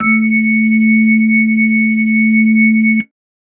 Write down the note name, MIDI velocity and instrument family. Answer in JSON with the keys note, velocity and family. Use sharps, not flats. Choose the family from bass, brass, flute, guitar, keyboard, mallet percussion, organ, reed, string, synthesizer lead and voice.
{"note": "A3", "velocity": 100, "family": "organ"}